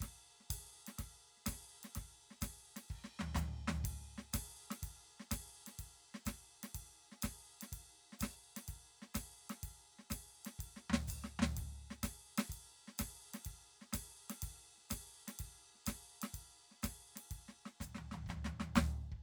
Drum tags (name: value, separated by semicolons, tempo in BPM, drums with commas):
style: rock shuffle; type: beat; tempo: 125 BPM; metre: 4/4; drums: ride, hi-hat pedal, snare, floor tom, kick